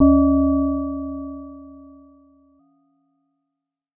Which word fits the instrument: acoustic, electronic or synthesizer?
synthesizer